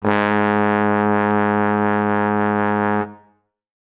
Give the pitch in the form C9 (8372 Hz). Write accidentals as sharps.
G#2 (103.8 Hz)